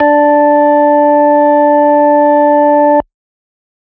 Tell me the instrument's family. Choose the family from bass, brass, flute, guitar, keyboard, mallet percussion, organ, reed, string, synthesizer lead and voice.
organ